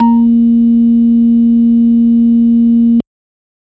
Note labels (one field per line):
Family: organ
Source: electronic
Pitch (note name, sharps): A#3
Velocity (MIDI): 50